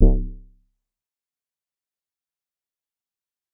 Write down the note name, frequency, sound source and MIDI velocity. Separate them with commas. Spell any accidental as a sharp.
C#1, 34.65 Hz, synthesizer, 75